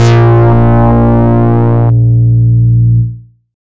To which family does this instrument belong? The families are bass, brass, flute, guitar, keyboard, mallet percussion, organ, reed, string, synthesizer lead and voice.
bass